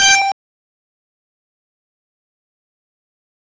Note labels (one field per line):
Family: bass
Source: synthesizer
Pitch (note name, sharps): G5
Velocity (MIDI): 127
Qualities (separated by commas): bright, distorted, fast decay, percussive